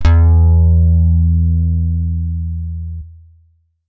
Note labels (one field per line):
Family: guitar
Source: electronic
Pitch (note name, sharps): E2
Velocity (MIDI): 100